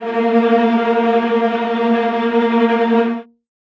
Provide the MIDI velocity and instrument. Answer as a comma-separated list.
50, acoustic string instrument